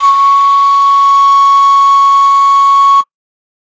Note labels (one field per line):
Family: flute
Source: acoustic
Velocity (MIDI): 50